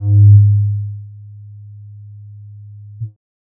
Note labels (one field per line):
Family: bass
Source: synthesizer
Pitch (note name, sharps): G#2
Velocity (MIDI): 25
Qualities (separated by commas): dark